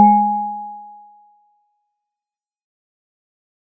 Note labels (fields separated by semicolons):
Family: mallet percussion; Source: acoustic; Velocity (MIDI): 127; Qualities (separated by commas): fast decay